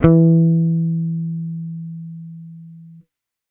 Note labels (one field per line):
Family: bass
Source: electronic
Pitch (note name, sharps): E3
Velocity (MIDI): 75